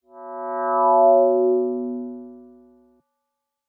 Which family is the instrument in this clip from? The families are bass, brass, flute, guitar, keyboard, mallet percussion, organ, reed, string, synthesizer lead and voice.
mallet percussion